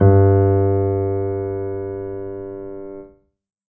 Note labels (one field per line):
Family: keyboard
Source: acoustic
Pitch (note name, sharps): G2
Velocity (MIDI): 50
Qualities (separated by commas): reverb